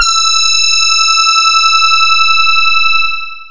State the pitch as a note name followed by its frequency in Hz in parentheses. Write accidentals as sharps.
E6 (1319 Hz)